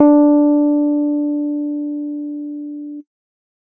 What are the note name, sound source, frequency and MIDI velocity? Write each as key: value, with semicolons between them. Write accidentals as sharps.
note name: D4; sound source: electronic; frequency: 293.7 Hz; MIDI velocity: 75